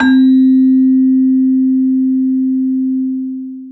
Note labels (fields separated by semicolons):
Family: mallet percussion; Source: acoustic; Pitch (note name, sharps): C4; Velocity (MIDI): 100; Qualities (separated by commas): long release, reverb